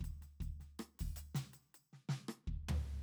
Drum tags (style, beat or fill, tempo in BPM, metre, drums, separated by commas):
funk, beat, 80 BPM, 4/4, percussion, snare, cross-stick, floor tom, kick